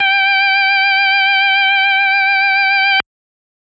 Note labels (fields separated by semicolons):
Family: organ; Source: electronic; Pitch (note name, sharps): G5; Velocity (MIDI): 127; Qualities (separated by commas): distorted